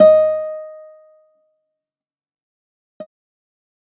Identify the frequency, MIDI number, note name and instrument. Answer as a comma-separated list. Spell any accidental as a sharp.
622.3 Hz, 75, D#5, electronic guitar